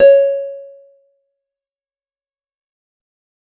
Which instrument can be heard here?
acoustic guitar